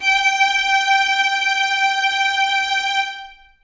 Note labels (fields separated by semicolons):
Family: string; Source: acoustic; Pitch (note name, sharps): G5; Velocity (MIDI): 75; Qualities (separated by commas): reverb